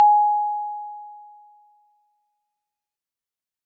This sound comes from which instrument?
acoustic mallet percussion instrument